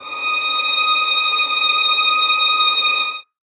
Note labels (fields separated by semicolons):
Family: string; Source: acoustic; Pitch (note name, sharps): D#6; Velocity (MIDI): 25; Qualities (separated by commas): reverb